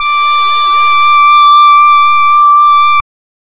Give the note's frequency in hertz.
1175 Hz